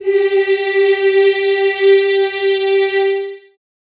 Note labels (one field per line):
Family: voice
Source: acoustic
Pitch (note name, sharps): G4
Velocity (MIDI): 100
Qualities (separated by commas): reverb